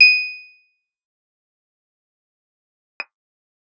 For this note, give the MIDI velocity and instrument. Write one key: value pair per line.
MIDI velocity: 50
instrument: electronic guitar